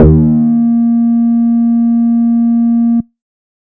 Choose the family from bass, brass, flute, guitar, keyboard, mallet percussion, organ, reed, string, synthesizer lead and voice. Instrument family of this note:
bass